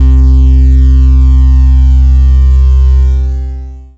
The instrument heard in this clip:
synthesizer bass